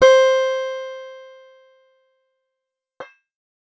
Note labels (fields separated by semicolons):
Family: guitar; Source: acoustic; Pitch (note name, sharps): C5; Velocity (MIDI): 25; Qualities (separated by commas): bright, distorted, fast decay